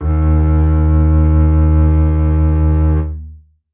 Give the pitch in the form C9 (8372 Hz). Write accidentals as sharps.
D#2 (77.78 Hz)